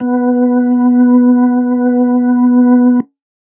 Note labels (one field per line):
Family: organ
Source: electronic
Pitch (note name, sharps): B3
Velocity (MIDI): 75